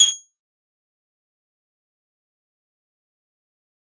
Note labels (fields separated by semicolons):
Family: guitar; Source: synthesizer; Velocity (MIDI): 127; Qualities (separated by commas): bright, fast decay, percussive